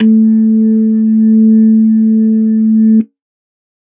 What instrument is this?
electronic organ